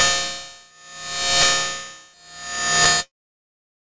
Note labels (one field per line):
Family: guitar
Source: electronic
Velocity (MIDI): 25